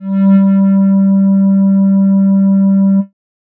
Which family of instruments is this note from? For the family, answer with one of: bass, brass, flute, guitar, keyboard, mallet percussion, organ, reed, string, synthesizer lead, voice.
bass